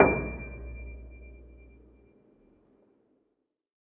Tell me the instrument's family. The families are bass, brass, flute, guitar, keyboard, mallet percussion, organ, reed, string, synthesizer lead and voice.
keyboard